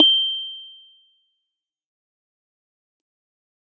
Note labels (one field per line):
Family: keyboard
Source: electronic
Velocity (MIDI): 75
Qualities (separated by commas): fast decay